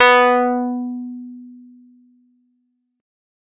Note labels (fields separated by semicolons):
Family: keyboard; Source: electronic; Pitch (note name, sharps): B3; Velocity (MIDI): 127; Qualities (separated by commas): distorted